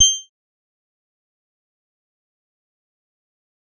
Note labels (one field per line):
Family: bass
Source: synthesizer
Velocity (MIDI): 127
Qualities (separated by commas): bright, distorted, fast decay, percussive